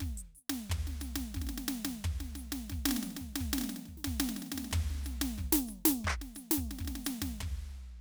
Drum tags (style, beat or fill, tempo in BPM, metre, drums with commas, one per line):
samba
beat
89 BPM
4/4
closed hi-hat, hi-hat pedal, percussion, snare, floor tom, kick